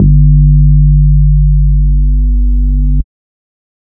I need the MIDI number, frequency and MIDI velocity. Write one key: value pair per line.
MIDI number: 31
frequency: 49 Hz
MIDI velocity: 127